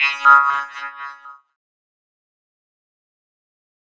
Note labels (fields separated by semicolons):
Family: keyboard; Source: electronic; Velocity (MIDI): 100; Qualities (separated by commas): distorted, fast decay, non-linear envelope